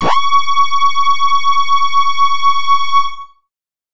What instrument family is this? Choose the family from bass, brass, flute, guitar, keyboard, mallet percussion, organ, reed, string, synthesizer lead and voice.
bass